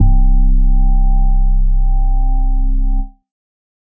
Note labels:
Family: organ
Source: electronic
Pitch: C1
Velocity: 50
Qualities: dark

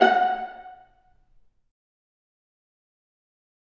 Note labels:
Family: string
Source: acoustic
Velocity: 127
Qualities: fast decay, reverb

